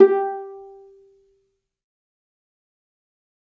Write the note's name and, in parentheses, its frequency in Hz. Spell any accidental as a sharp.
G4 (392 Hz)